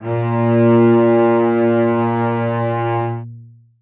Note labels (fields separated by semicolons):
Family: string; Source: acoustic; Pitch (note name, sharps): A#2; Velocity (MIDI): 100; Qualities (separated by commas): long release, reverb